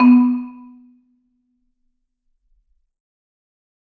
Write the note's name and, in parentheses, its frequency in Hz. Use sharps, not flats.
B3 (246.9 Hz)